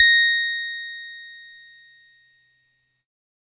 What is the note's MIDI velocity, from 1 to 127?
127